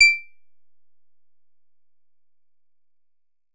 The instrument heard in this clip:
synthesizer guitar